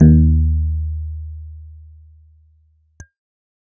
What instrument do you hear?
electronic keyboard